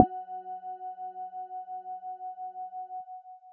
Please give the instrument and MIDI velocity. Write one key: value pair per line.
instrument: electronic mallet percussion instrument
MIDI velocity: 50